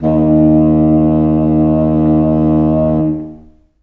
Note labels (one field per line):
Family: reed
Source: acoustic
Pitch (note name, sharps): D#2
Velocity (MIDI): 50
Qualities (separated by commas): long release, reverb